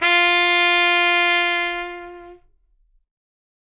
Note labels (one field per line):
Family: brass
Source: acoustic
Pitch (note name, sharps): F4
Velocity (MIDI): 127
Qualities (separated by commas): bright